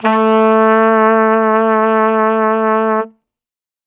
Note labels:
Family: brass; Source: acoustic; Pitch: A3; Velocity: 25

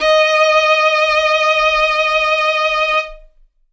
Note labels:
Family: string; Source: acoustic; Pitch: D#5; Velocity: 100; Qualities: bright, reverb

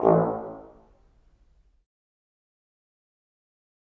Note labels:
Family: brass; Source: acoustic; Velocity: 50; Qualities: fast decay, percussive, reverb

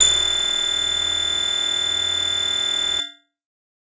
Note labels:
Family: keyboard; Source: electronic; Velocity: 75; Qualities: bright, distorted

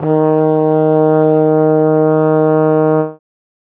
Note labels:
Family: brass; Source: acoustic; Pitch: D#3; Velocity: 25

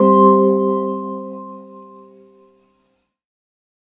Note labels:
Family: keyboard; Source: synthesizer; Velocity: 100

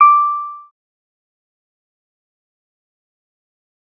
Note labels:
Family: bass; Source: synthesizer; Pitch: D6; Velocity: 100; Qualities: fast decay, percussive

